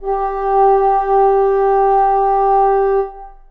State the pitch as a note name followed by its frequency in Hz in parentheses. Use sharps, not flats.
G4 (392 Hz)